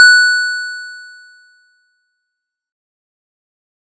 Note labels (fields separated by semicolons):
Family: keyboard; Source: electronic; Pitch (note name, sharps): F#6; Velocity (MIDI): 75; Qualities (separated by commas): bright, distorted, fast decay